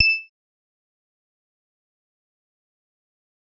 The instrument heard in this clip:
synthesizer bass